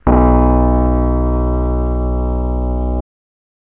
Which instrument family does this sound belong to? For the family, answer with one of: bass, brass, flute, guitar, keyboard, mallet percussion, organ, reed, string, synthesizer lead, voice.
keyboard